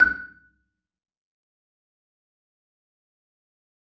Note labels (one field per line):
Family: mallet percussion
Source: acoustic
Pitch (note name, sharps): F#6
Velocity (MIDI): 127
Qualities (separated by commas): fast decay, percussive, reverb